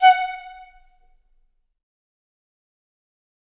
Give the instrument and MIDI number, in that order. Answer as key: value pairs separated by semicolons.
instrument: acoustic flute; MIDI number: 78